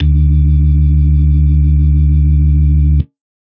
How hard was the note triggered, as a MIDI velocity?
25